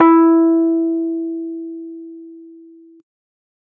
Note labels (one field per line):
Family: keyboard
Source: electronic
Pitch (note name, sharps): E4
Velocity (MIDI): 75